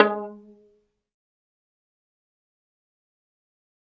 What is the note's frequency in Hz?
207.7 Hz